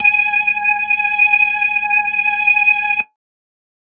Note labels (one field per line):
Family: organ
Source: electronic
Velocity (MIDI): 75